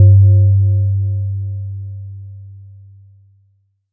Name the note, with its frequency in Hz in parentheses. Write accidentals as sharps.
G2 (98 Hz)